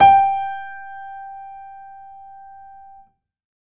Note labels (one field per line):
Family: keyboard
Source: acoustic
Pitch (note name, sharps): G5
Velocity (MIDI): 127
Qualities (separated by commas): reverb